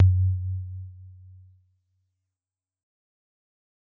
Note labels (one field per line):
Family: mallet percussion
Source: acoustic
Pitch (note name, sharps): F#2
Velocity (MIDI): 127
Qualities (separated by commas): dark, fast decay